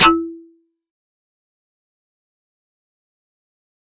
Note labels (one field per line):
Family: mallet percussion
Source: electronic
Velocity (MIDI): 127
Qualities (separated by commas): fast decay, percussive